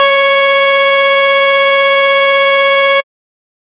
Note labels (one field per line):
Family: bass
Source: synthesizer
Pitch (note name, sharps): C#5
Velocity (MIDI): 100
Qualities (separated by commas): bright, distorted